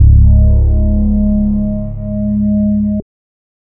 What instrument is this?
synthesizer bass